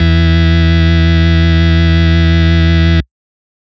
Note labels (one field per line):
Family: organ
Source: electronic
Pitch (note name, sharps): E2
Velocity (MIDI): 75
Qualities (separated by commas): distorted